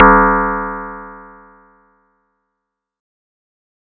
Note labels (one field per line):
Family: mallet percussion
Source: acoustic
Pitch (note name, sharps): D#1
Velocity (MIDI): 127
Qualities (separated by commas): bright